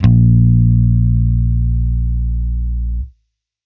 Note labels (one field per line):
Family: bass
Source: electronic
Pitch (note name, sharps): A#1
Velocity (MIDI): 127